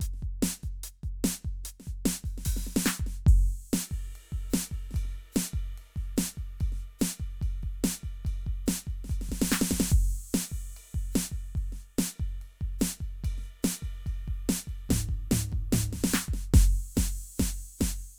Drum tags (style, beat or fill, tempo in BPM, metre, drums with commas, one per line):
rock
beat
145 BPM
4/4
crash, ride, ride bell, closed hi-hat, open hi-hat, hi-hat pedal, snare, floor tom, kick